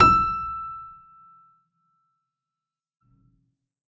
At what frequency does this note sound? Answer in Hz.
1319 Hz